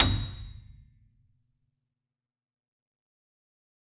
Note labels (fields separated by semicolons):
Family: keyboard; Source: acoustic; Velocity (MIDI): 127; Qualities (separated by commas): reverb